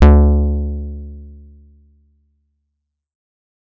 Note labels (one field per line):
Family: guitar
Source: electronic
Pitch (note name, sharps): D2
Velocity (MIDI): 75